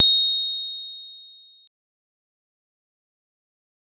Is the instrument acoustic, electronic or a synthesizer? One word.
acoustic